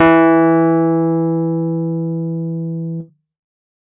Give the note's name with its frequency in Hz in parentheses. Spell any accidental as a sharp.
E3 (164.8 Hz)